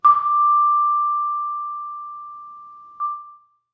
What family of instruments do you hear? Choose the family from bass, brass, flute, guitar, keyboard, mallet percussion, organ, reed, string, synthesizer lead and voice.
mallet percussion